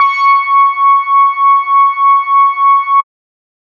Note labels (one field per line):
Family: bass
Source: synthesizer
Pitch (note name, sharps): C#6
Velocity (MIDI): 50